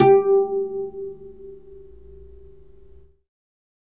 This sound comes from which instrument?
acoustic guitar